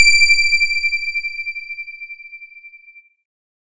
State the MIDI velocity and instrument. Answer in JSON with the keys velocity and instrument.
{"velocity": 127, "instrument": "electronic keyboard"}